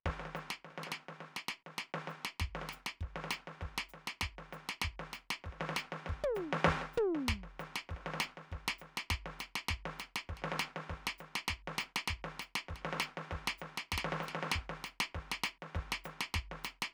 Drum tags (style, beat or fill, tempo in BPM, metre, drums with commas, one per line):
New Orleans second line
beat
99 BPM
4/4
hi-hat pedal, snare, high tom, mid tom, kick